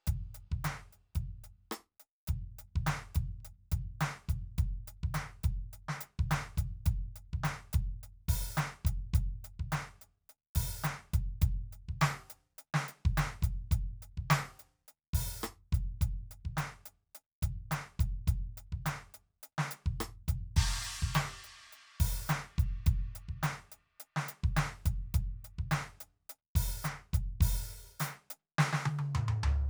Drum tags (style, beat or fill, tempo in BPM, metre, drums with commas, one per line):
rock
beat
105 BPM
4/4
crash, closed hi-hat, open hi-hat, hi-hat pedal, snare, cross-stick, high tom, mid tom, floor tom, kick